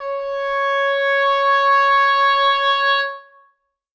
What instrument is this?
acoustic reed instrument